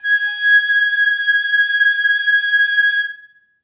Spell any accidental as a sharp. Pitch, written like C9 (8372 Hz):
G#6 (1661 Hz)